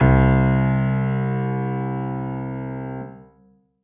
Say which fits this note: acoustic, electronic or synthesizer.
acoustic